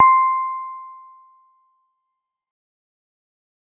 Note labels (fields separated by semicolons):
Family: keyboard; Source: electronic; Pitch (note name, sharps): C6; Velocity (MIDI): 25; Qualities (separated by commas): fast decay